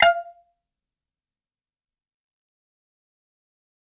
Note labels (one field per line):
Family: guitar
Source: acoustic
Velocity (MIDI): 75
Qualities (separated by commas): fast decay, percussive, reverb